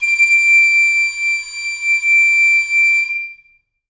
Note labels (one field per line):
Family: flute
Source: acoustic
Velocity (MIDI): 100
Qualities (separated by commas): reverb